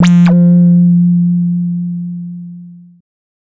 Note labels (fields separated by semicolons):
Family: bass; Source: synthesizer; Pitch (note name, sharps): F3; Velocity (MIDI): 127; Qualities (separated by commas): distorted